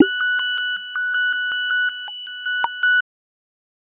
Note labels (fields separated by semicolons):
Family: bass; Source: synthesizer; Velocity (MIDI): 50; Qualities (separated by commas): bright, tempo-synced